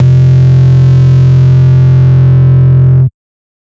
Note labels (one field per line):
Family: bass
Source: synthesizer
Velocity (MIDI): 50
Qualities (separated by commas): bright, distorted, multiphonic